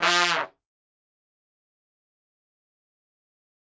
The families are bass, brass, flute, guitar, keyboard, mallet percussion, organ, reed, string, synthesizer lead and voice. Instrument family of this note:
brass